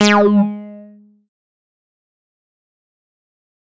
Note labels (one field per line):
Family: bass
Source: synthesizer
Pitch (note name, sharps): G#3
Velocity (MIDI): 127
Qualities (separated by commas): distorted, fast decay